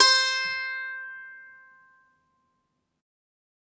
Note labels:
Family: guitar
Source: acoustic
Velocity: 127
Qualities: bright, multiphonic, reverb

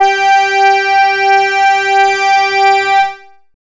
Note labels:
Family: bass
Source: synthesizer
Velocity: 127

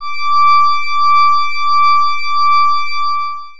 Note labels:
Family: organ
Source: electronic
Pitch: D6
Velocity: 50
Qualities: distorted, long release

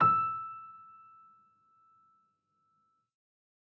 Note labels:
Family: keyboard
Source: acoustic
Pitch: E6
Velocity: 50

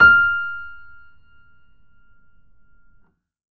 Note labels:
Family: keyboard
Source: acoustic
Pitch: F6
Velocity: 75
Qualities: reverb

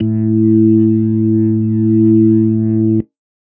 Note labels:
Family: organ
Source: electronic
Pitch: A2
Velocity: 127

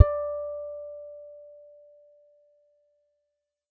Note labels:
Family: guitar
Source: acoustic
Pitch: D5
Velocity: 75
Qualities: dark

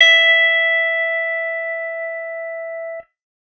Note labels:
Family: guitar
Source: electronic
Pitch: E5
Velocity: 100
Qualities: reverb

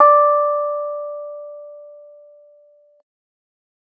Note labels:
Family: keyboard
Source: electronic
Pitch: D5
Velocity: 100

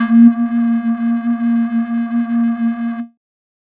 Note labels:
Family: flute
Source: synthesizer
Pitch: A#3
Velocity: 75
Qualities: distorted

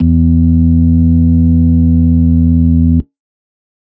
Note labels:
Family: organ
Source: electronic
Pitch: E2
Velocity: 127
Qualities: dark

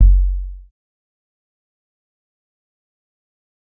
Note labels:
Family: bass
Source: synthesizer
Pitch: F#1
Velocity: 127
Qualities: dark, fast decay, percussive

